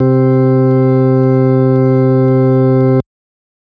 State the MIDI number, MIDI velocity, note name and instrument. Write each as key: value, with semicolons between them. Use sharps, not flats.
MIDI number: 48; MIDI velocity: 100; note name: C3; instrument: electronic organ